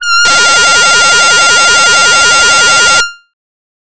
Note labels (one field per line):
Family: voice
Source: synthesizer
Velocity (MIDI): 127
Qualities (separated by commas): bright